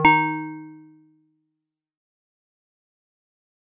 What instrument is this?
acoustic mallet percussion instrument